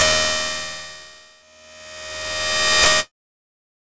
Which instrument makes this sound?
electronic guitar